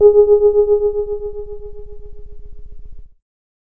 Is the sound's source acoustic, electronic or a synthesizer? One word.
electronic